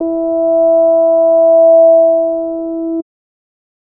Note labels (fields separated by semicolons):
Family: bass; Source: synthesizer; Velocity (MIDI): 100; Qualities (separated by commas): distorted